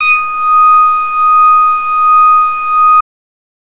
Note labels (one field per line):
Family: bass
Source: synthesizer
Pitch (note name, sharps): D#6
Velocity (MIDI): 50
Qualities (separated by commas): distorted